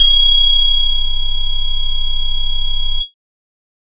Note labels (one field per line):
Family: bass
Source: synthesizer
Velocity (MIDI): 75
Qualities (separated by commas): bright, distorted, multiphonic, tempo-synced